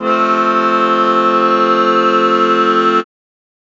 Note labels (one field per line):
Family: keyboard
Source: acoustic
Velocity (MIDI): 100